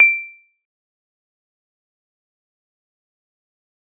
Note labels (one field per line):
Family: mallet percussion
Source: acoustic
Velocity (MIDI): 50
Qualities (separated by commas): fast decay, percussive